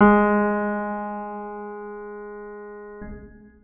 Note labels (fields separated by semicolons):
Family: organ; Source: electronic; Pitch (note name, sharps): G#3; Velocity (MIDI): 50; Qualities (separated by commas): reverb